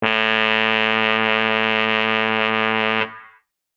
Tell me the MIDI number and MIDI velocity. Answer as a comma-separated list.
45, 127